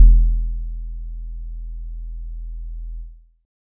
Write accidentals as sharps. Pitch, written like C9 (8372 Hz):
E1 (41.2 Hz)